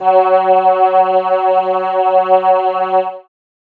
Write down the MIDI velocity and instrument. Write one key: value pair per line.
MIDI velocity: 100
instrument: synthesizer keyboard